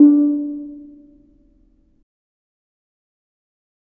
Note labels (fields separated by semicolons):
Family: mallet percussion; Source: acoustic; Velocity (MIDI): 25; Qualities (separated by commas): fast decay, reverb